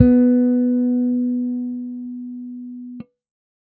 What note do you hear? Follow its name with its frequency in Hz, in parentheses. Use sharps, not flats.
B3 (246.9 Hz)